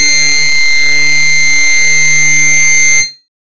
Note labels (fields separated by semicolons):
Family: bass; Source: synthesizer; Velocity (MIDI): 75